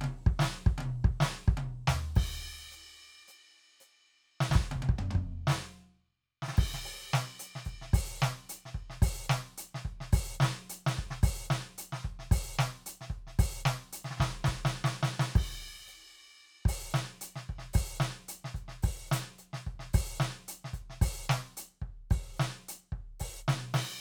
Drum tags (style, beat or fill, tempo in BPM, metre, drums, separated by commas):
swing, beat, 110 BPM, 4/4, crash, closed hi-hat, open hi-hat, hi-hat pedal, snare, high tom, mid tom, floor tom, kick